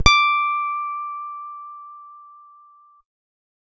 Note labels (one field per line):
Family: guitar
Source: electronic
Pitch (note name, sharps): D6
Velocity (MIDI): 100